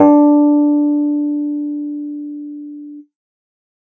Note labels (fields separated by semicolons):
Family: keyboard; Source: electronic; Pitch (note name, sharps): D4; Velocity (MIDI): 75